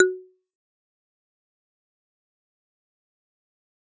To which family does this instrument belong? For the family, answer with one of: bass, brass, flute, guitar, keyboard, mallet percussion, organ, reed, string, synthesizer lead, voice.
mallet percussion